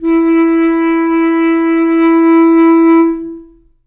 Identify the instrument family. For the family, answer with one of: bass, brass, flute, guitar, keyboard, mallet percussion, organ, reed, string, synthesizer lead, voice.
reed